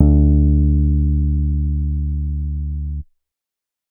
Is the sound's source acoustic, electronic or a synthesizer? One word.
synthesizer